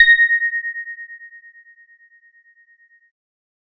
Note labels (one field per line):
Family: keyboard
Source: electronic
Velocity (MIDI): 50